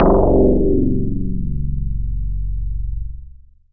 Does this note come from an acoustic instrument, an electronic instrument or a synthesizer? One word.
synthesizer